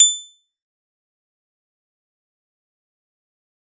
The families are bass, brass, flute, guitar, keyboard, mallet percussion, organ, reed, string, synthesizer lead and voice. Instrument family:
mallet percussion